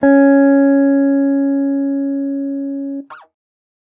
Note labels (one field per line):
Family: guitar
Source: electronic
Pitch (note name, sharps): C#4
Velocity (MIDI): 75